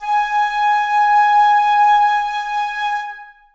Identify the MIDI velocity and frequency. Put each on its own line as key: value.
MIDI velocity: 75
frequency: 830.6 Hz